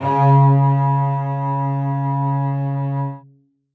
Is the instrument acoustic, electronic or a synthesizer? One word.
acoustic